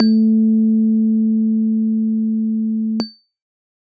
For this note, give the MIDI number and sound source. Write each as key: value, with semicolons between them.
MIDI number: 57; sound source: electronic